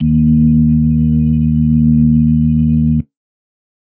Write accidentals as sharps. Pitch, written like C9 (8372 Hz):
D#2 (77.78 Hz)